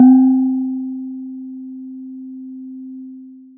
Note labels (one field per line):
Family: mallet percussion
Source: acoustic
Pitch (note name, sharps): C4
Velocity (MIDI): 25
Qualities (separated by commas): long release